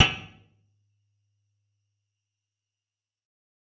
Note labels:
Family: guitar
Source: electronic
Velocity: 50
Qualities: percussive, reverb

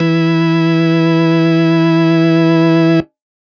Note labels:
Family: organ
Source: electronic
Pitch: E3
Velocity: 75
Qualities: distorted

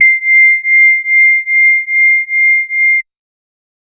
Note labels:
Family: organ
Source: electronic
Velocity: 127

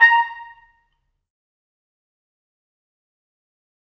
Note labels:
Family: brass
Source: acoustic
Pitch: A#5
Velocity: 25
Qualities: fast decay, percussive, reverb

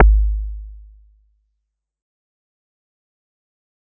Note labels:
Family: mallet percussion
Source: acoustic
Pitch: G#1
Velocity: 100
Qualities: fast decay

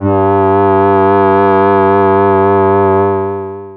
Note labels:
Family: voice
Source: synthesizer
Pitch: G2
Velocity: 75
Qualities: distorted, long release

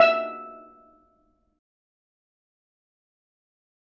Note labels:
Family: mallet percussion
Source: acoustic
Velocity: 100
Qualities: fast decay, percussive, reverb

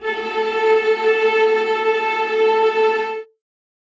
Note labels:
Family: string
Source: acoustic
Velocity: 50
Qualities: bright, non-linear envelope, reverb

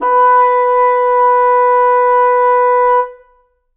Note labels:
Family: reed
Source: acoustic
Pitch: B4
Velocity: 127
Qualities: reverb

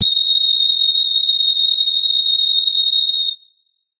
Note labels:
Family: guitar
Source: electronic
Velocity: 127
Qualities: bright

